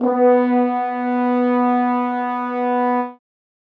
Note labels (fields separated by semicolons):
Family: brass; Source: acoustic; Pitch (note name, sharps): B3; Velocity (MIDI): 75; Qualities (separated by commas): reverb